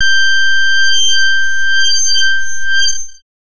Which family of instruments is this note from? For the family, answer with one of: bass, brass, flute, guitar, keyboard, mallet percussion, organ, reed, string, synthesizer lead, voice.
bass